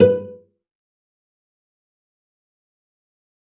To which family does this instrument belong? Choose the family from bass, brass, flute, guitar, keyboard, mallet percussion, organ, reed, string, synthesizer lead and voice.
string